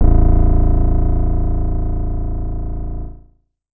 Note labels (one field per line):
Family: keyboard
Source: synthesizer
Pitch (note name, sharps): A0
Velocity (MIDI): 50